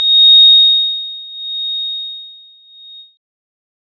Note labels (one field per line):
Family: keyboard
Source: electronic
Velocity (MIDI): 100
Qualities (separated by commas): bright, multiphonic